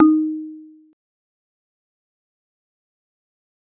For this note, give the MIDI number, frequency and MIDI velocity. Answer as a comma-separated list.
63, 311.1 Hz, 25